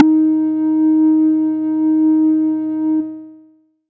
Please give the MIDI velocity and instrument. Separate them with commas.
75, synthesizer bass